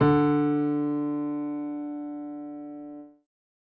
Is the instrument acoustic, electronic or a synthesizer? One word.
acoustic